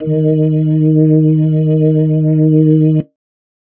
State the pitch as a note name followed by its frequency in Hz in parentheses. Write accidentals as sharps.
D#3 (155.6 Hz)